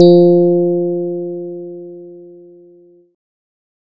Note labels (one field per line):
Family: bass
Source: synthesizer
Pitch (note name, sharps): F3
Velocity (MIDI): 50